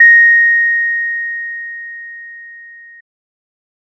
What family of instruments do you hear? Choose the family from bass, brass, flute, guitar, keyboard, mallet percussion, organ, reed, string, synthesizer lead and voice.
bass